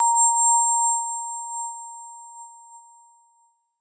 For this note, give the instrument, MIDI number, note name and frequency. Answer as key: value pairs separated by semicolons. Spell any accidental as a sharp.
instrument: electronic keyboard; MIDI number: 82; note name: A#5; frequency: 932.3 Hz